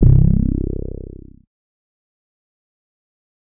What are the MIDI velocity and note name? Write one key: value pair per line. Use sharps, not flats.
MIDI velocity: 75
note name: C1